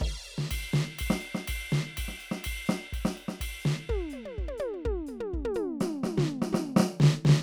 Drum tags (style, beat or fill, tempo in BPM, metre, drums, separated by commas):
calypso, beat, 124 BPM, 4/4, crash, ride, ride bell, hi-hat pedal, snare, high tom, mid tom, floor tom, kick